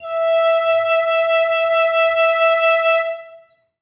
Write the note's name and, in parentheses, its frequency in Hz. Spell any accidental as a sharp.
E5 (659.3 Hz)